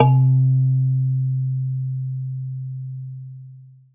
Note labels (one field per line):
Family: mallet percussion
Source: acoustic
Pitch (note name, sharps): C3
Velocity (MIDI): 50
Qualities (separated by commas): long release, reverb